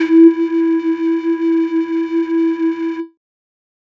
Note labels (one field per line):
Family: flute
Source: synthesizer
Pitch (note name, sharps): E4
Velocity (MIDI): 75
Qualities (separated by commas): distorted